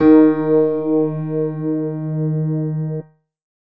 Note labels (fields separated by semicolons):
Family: keyboard; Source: electronic; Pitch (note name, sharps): D#3; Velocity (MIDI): 75; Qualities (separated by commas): reverb